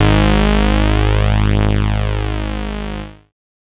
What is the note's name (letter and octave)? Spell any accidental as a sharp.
G#1